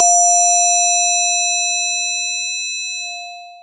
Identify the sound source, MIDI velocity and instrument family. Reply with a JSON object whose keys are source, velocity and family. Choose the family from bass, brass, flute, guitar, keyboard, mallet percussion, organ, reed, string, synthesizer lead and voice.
{"source": "acoustic", "velocity": 100, "family": "mallet percussion"}